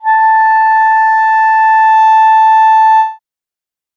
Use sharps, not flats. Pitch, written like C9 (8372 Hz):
A5 (880 Hz)